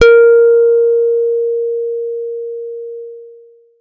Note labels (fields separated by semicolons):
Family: guitar; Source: electronic; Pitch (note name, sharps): A#4; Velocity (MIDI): 50; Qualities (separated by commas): long release